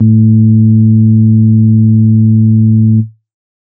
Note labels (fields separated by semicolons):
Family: organ; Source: electronic; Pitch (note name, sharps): A2; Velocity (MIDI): 127; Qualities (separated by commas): dark